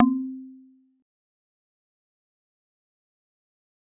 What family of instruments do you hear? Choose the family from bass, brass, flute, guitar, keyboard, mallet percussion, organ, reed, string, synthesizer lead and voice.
mallet percussion